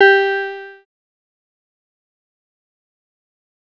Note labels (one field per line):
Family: synthesizer lead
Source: synthesizer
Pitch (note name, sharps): G4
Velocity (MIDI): 50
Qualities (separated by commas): distorted, fast decay